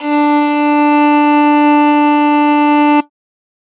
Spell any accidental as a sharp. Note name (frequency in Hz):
D4 (293.7 Hz)